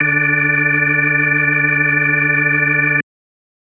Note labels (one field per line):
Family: organ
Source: electronic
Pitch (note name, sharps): D3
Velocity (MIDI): 100